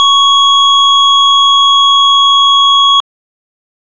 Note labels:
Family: organ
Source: electronic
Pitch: C#6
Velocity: 100

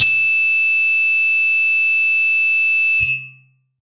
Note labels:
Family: guitar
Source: electronic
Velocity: 100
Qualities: bright, distorted

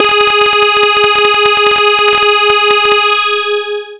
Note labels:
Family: bass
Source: synthesizer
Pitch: G#4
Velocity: 127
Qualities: bright, distorted, long release

